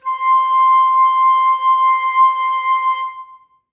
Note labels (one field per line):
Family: flute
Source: acoustic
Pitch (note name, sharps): C6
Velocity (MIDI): 25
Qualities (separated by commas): reverb